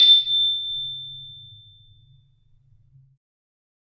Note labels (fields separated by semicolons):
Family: mallet percussion; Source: acoustic; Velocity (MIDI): 25; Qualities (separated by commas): bright, reverb